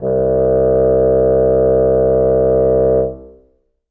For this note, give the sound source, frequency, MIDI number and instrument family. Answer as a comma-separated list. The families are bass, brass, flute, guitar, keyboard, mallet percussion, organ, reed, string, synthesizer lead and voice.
acoustic, 65.41 Hz, 36, reed